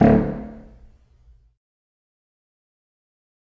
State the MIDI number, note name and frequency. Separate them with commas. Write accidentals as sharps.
26, D1, 36.71 Hz